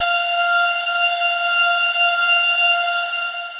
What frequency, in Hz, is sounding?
698.5 Hz